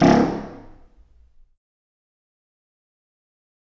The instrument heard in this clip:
acoustic reed instrument